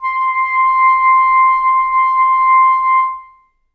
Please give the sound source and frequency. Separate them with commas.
acoustic, 1047 Hz